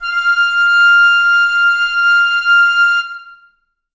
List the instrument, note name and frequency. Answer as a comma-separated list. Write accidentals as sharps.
acoustic reed instrument, F6, 1397 Hz